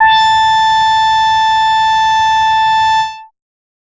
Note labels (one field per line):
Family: bass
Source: synthesizer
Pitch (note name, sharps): A5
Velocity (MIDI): 127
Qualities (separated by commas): bright, distorted